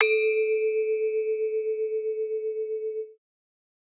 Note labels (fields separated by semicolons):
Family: mallet percussion; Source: acoustic; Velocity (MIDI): 75